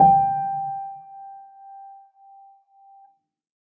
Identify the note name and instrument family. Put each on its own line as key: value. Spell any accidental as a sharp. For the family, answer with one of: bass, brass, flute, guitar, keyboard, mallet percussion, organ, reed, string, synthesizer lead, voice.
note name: G5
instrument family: keyboard